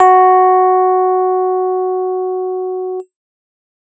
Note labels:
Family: keyboard; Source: electronic; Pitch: F#4; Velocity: 100

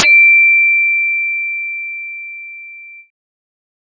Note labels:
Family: bass; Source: synthesizer; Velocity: 127; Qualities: bright

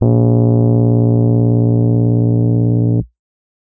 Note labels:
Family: keyboard; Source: electronic; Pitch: A#1; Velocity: 100

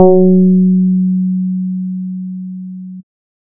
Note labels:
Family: bass; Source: synthesizer; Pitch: F#3; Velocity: 50

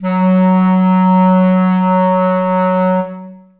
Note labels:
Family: reed; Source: acoustic; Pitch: F#3; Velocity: 100; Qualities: long release, reverb

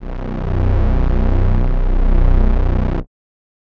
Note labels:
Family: reed; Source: acoustic; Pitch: B0; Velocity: 100

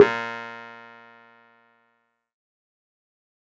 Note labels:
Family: keyboard; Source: electronic; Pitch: A#2; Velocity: 100; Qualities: fast decay, percussive

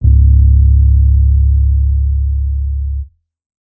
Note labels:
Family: bass; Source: electronic; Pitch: C#1; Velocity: 75; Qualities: dark

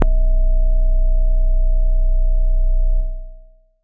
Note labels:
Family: keyboard; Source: acoustic; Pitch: B0; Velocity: 25; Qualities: long release

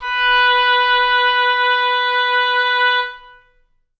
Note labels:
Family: reed; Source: acoustic; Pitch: B4; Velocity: 100; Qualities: reverb

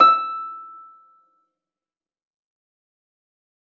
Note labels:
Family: string; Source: acoustic; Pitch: E6; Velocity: 50; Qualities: fast decay, percussive, reverb

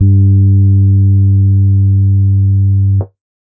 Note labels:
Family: keyboard; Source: electronic; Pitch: G2; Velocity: 25; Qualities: dark

